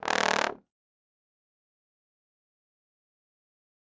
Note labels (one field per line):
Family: brass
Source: acoustic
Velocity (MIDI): 25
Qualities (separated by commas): bright, fast decay, reverb